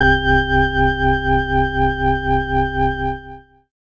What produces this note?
electronic organ